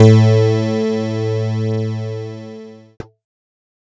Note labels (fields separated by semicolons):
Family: keyboard; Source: electronic; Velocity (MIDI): 127; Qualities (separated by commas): bright, distorted